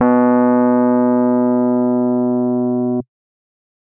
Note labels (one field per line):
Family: keyboard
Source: electronic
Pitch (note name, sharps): B2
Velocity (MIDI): 127